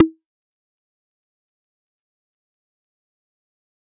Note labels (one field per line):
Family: bass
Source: synthesizer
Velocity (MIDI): 127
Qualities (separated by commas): fast decay, percussive